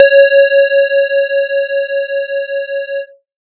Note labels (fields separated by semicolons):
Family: synthesizer lead; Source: synthesizer; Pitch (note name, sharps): C#5; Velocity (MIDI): 127; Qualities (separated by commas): distorted